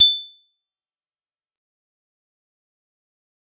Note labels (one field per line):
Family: mallet percussion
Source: acoustic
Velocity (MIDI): 50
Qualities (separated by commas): bright, fast decay, percussive